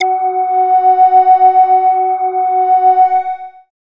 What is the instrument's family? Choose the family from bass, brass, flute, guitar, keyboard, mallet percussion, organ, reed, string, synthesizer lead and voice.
bass